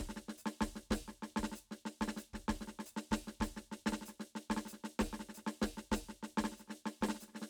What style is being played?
maracatu